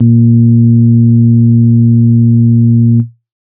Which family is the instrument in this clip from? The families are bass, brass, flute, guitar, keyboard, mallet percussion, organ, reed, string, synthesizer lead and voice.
organ